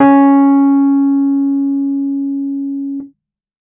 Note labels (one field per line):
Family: keyboard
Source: electronic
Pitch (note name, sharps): C#4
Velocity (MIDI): 127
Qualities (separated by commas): dark